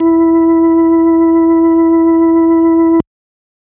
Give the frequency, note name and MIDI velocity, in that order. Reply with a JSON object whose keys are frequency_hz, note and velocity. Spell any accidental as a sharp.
{"frequency_hz": 329.6, "note": "E4", "velocity": 127}